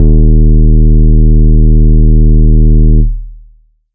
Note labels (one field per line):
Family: bass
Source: synthesizer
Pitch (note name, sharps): D#1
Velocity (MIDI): 25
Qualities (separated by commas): long release